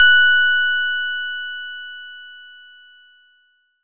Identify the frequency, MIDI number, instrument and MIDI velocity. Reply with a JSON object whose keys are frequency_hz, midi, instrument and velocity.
{"frequency_hz": 1480, "midi": 90, "instrument": "synthesizer bass", "velocity": 25}